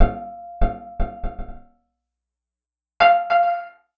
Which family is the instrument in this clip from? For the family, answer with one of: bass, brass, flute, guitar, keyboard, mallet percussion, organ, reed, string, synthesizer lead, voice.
guitar